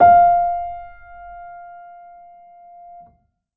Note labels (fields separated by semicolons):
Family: keyboard; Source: acoustic; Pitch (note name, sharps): F5; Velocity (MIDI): 25; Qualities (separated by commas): reverb